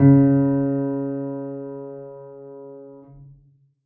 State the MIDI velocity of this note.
75